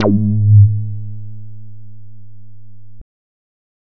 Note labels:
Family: bass; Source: synthesizer; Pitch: G#2; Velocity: 25; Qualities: distorted

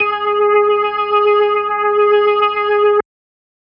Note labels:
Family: organ; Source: electronic; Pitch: G#4; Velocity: 25

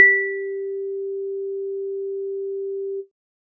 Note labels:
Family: keyboard; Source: electronic; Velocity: 100

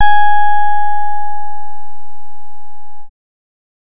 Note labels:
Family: bass; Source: synthesizer; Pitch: G#5; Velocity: 25; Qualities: distorted

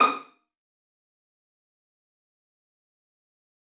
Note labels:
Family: string; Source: acoustic; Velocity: 100; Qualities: fast decay, percussive, reverb

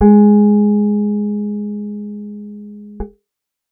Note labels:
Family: guitar; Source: acoustic; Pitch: G#3; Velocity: 50; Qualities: dark

